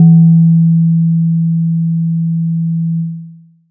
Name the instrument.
acoustic mallet percussion instrument